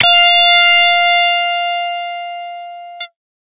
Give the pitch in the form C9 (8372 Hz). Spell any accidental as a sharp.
F5 (698.5 Hz)